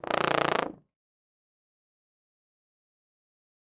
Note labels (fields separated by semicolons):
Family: brass; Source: acoustic; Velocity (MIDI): 50; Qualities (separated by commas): bright, fast decay, reverb